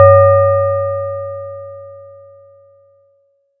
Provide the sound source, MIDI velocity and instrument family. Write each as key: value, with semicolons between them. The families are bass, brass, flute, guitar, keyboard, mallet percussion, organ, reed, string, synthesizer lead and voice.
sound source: acoustic; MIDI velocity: 75; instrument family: mallet percussion